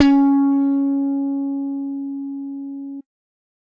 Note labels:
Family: bass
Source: electronic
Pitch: C#4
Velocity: 127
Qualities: bright

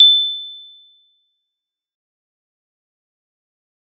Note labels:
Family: mallet percussion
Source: acoustic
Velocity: 100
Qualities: bright, fast decay, percussive

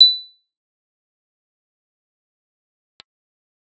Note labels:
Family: bass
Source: synthesizer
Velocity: 100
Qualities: bright, fast decay, percussive

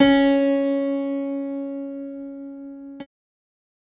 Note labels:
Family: keyboard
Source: electronic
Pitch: C#4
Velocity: 127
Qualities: bright

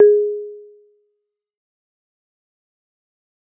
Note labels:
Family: mallet percussion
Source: acoustic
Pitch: G#4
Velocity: 127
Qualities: dark, fast decay, percussive, reverb

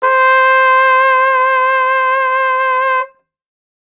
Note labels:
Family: brass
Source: acoustic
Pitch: C5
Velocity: 75

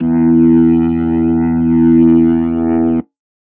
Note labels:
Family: organ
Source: electronic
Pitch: E2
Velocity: 100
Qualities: distorted

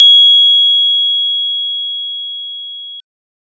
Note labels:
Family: organ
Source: electronic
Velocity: 25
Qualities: bright

